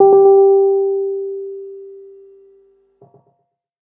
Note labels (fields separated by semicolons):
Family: keyboard; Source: electronic; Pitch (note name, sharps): G4; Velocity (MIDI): 50; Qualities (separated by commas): tempo-synced